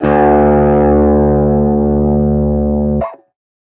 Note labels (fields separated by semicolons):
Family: guitar; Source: electronic; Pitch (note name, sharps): D2; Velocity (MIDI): 100; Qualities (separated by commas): distorted